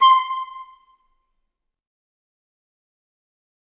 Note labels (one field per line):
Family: flute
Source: acoustic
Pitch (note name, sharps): C6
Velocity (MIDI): 50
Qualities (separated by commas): fast decay, percussive, reverb